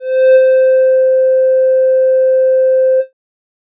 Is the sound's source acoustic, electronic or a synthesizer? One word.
synthesizer